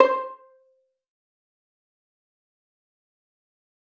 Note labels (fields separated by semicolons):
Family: string; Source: acoustic; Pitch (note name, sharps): C5; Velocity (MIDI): 127; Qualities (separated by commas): fast decay, percussive, reverb